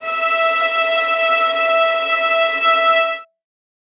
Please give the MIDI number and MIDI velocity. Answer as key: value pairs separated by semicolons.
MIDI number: 76; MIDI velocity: 25